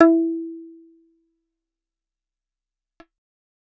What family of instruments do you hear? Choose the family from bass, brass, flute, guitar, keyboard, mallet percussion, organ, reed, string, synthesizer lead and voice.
guitar